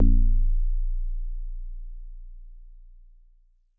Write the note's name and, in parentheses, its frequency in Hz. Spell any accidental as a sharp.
A#0 (29.14 Hz)